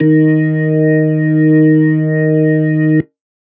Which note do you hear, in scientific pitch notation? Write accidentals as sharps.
D#3